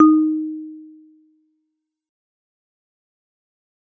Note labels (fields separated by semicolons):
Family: mallet percussion; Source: acoustic; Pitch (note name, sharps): D#4; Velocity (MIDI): 100; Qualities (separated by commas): dark, fast decay, reverb